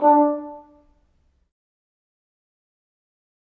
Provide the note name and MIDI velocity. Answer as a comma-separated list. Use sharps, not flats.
D4, 25